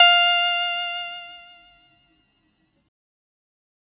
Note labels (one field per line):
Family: keyboard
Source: synthesizer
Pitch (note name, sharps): F5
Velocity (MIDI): 75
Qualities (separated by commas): bright